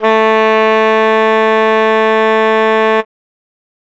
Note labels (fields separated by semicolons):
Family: reed; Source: acoustic; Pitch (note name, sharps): A3; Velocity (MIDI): 75